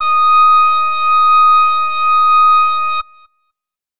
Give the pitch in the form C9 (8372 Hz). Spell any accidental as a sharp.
D#6 (1245 Hz)